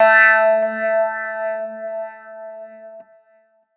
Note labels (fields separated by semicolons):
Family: keyboard; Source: electronic; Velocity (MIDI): 127